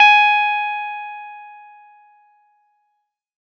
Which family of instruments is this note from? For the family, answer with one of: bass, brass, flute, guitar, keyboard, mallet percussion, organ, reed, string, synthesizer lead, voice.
keyboard